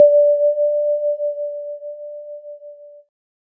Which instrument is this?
electronic keyboard